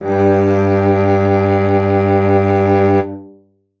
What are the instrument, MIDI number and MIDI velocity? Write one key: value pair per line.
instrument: acoustic string instrument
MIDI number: 43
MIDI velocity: 100